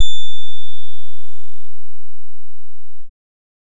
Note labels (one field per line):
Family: bass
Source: synthesizer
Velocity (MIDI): 50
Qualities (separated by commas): distorted